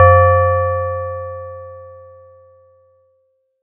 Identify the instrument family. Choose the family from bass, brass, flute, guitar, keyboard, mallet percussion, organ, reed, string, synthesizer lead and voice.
mallet percussion